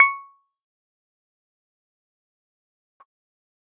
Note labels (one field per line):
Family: keyboard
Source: electronic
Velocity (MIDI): 25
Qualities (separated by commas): fast decay, percussive